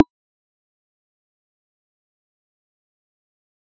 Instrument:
acoustic mallet percussion instrument